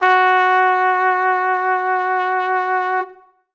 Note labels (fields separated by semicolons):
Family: brass; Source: acoustic; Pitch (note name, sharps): F#4; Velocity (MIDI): 75